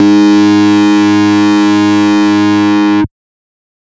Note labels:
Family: bass; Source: synthesizer; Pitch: G#2; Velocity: 127; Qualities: bright, distorted, multiphonic

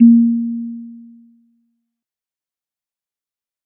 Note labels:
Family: mallet percussion; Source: acoustic; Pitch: A#3; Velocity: 50; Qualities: dark, fast decay

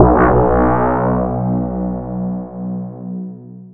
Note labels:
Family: mallet percussion; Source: electronic; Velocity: 25; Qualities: distorted, long release, non-linear envelope

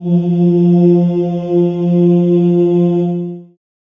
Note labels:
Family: voice; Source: acoustic; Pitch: F3; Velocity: 127; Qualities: dark, long release, reverb

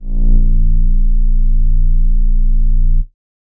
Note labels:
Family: bass; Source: synthesizer; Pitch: A#0; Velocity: 75; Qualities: dark

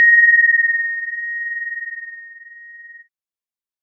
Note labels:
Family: keyboard; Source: electronic; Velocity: 25; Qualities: multiphonic

